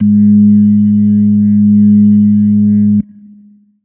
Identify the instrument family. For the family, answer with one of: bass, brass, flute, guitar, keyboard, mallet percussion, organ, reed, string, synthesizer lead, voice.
organ